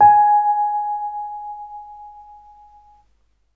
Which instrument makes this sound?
electronic keyboard